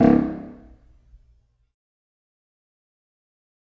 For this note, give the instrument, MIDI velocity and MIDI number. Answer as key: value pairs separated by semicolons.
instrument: acoustic reed instrument; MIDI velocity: 50; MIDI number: 25